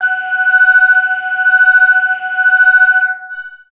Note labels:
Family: bass; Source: synthesizer; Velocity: 75; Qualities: long release, multiphonic

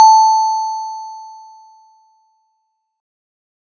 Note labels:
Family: mallet percussion; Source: acoustic; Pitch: A5; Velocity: 50

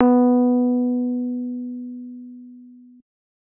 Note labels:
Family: keyboard; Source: electronic; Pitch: B3; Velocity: 100; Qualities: dark

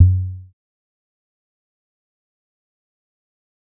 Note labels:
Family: bass; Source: synthesizer; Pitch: F#2; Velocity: 25; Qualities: dark, fast decay, percussive

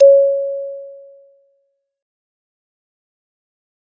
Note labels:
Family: mallet percussion; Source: acoustic; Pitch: C#5; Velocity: 100; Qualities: fast decay

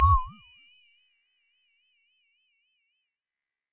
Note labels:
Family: mallet percussion; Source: electronic; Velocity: 127; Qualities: bright, distorted, long release, non-linear envelope

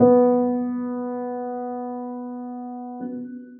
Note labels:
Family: keyboard; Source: acoustic; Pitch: B3; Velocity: 50; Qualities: long release, reverb

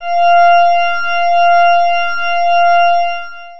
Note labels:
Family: organ; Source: electronic; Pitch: F5; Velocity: 25; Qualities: distorted, long release

